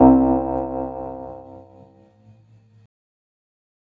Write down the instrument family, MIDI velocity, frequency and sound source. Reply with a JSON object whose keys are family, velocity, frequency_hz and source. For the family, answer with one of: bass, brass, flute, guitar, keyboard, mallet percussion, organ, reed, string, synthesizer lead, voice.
{"family": "organ", "velocity": 25, "frequency_hz": 65.41, "source": "electronic"}